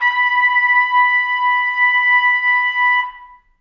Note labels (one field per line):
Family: brass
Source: acoustic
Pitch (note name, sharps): B5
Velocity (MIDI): 25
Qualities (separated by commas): reverb